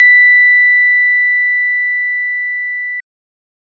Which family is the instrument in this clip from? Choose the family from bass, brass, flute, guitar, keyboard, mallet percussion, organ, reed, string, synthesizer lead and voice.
organ